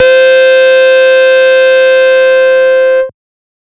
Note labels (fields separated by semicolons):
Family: bass; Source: synthesizer; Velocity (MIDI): 25; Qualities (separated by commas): bright, distorted, multiphonic